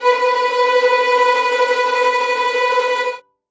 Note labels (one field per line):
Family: string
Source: acoustic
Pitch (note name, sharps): B4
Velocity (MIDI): 127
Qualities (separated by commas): bright, non-linear envelope, reverb